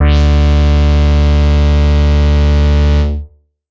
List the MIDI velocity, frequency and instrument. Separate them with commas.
127, 73.42 Hz, synthesizer bass